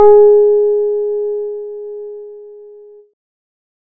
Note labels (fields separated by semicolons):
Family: keyboard; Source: electronic; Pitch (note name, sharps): G#4; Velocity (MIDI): 75